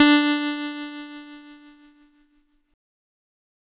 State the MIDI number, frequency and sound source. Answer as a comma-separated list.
62, 293.7 Hz, electronic